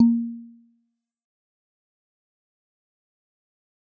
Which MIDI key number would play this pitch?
58